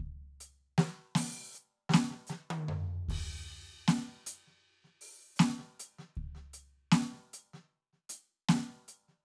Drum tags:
country, beat, 78 BPM, 4/4, crash, closed hi-hat, open hi-hat, hi-hat pedal, snare, high tom, floor tom, kick

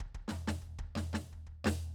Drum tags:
Afro-Cuban bembé, fill, 122 BPM, 4/4, snare, floor tom, kick

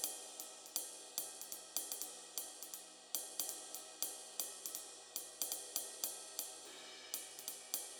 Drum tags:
jazz, beat, 120 BPM, 4/4, ride

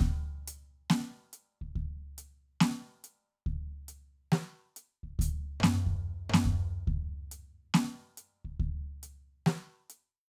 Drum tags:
hip-hop, beat, 70 BPM, 4/4, crash, ride, closed hi-hat, snare, floor tom, kick

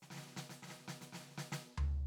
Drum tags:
samba, fill, 116 BPM, 4/4, hi-hat pedal, snare, floor tom

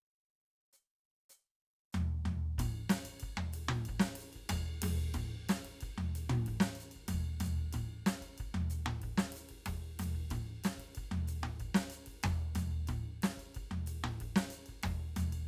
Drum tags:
samba, beat, 93 BPM, 4/4, ride, ride bell, hi-hat pedal, snare, mid tom, floor tom, kick

